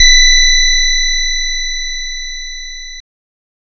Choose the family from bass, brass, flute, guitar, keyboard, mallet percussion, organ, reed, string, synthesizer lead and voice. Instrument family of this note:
guitar